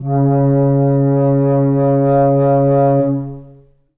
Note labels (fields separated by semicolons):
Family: flute; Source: acoustic; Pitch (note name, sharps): C#3; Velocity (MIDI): 100; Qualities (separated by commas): long release, reverb